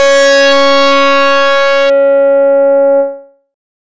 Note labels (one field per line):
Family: bass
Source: synthesizer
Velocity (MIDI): 127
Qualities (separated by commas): bright, distorted